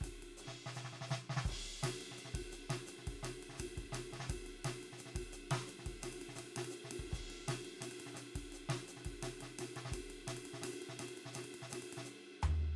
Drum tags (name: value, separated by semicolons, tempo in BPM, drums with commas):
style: breakbeat; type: beat; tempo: 170 BPM; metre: 4/4; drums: ride, hi-hat pedal, snare, floor tom, kick